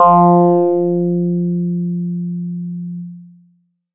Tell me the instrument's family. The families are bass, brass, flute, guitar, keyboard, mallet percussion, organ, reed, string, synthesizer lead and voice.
bass